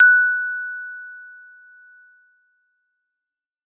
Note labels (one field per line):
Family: mallet percussion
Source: acoustic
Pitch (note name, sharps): F#6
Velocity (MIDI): 127